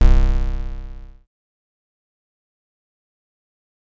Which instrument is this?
synthesizer bass